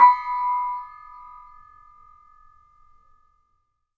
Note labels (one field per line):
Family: mallet percussion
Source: acoustic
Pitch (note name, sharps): B5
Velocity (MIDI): 75